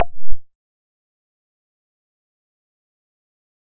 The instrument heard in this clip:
synthesizer bass